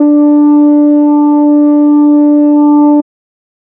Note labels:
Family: organ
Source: electronic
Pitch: D4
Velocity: 75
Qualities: dark

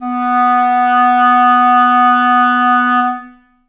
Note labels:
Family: reed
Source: acoustic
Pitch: B3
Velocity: 100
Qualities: reverb

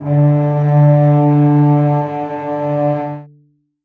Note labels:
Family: string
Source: acoustic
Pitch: D3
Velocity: 25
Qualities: reverb

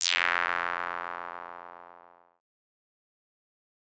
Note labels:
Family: bass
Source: synthesizer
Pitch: F2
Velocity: 25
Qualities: bright, distorted, fast decay

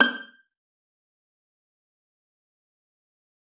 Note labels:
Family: string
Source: acoustic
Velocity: 50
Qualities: fast decay, percussive, reverb

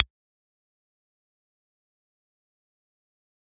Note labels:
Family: organ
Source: electronic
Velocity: 50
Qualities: bright, distorted, fast decay, percussive

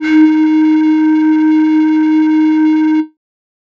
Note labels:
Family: flute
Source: synthesizer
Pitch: D#4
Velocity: 127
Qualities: distorted

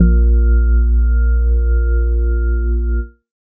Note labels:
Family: organ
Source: electronic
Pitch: A#1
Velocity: 25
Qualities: dark

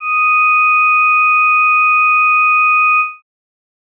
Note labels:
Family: organ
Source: electronic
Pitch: D#6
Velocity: 100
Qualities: bright

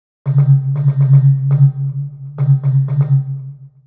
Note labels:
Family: mallet percussion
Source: synthesizer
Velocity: 75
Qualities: dark, long release, multiphonic, percussive, tempo-synced

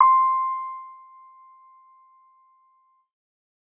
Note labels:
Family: keyboard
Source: electronic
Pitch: C6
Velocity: 127

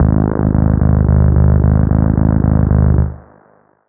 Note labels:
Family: bass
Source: synthesizer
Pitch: G#0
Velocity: 25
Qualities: reverb

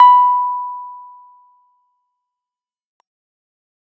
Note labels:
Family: keyboard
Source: electronic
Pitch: B5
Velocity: 100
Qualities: fast decay

